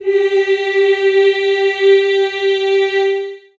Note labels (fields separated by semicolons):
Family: voice; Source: acoustic; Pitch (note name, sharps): G4; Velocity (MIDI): 75; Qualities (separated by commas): reverb